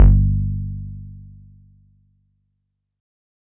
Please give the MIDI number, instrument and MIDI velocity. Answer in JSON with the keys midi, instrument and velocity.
{"midi": 31, "instrument": "electronic keyboard", "velocity": 127}